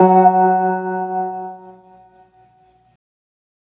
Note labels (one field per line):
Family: organ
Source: electronic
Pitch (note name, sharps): F#3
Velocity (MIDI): 127